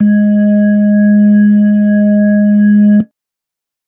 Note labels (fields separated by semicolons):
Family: keyboard; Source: electronic; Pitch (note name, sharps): G#3; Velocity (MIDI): 25